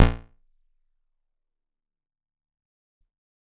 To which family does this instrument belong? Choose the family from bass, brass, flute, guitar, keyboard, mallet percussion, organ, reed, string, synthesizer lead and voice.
guitar